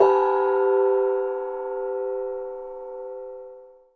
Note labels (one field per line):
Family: mallet percussion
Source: acoustic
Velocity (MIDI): 75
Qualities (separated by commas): long release